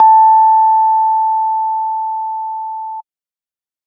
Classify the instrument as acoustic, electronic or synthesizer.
electronic